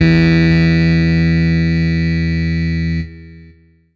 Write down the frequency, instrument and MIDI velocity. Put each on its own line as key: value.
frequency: 82.41 Hz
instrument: electronic keyboard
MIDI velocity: 100